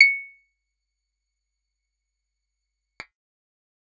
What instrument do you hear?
acoustic guitar